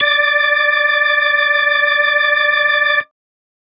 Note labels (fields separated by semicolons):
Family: organ; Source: electronic; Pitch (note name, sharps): D5; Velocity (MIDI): 75